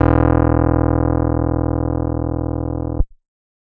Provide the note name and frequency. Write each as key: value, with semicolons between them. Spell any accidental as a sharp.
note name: E1; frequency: 41.2 Hz